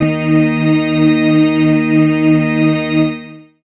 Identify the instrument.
electronic organ